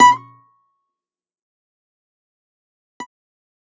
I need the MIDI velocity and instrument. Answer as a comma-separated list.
127, electronic guitar